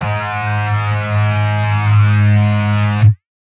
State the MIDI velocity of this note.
100